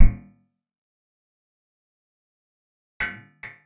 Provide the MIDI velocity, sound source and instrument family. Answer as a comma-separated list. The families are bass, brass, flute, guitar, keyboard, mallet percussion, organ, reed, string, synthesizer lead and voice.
127, acoustic, guitar